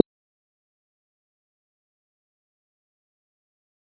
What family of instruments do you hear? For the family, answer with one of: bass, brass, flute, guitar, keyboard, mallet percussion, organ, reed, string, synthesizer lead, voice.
bass